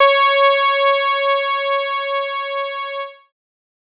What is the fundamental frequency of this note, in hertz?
554.4 Hz